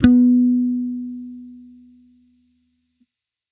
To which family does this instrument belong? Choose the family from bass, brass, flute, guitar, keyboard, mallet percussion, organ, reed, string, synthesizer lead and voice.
bass